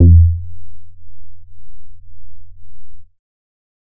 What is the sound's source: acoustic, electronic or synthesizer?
synthesizer